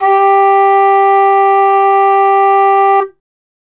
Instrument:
acoustic flute